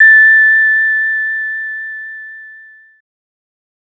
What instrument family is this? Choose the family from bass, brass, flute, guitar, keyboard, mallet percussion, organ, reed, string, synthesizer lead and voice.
bass